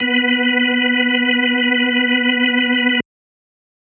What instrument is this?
electronic organ